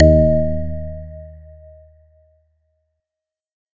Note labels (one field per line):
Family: organ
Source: electronic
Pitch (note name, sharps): D#2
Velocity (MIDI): 127